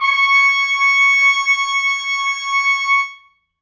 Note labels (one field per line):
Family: brass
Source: acoustic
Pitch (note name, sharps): C#6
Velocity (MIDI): 50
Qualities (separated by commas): reverb